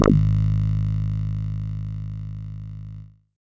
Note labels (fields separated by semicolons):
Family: bass; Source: synthesizer; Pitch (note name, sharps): G#1; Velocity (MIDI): 75; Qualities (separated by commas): distorted